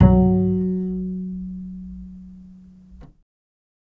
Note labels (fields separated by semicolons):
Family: bass; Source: electronic; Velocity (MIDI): 75; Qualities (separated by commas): reverb